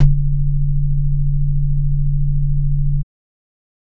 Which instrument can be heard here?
electronic organ